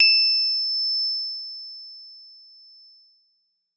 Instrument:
acoustic mallet percussion instrument